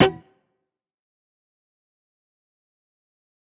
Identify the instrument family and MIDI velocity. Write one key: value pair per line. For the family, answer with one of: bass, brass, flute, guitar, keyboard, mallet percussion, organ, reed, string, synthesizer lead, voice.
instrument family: guitar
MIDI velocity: 50